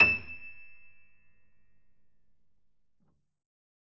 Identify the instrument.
acoustic keyboard